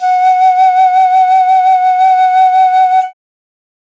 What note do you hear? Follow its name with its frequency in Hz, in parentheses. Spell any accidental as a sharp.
F#5 (740 Hz)